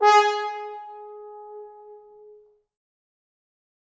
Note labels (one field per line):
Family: brass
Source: acoustic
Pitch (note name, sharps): G#4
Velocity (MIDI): 25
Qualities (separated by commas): bright, reverb